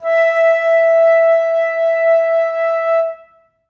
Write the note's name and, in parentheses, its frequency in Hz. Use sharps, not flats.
E5 (659.3 Hz)